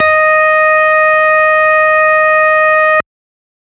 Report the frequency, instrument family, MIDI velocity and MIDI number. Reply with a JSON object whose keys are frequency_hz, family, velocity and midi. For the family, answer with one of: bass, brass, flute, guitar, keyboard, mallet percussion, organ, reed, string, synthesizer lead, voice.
{"frequency_hz": 622.3, "family": "organ", "velocity": 127, "midi": 75}